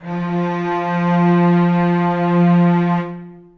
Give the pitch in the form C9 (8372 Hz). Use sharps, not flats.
F3 (174.6 Hz)